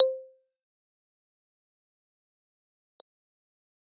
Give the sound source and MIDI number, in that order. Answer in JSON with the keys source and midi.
{"source": "electronic", "midi": 72}